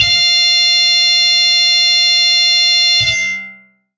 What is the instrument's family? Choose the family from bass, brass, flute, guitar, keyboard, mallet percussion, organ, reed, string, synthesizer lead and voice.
guitar